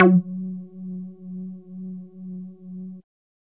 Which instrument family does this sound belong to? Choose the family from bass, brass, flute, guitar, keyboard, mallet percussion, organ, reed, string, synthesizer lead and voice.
bass